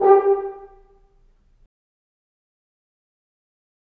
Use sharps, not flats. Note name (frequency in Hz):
G4 (392 Hz)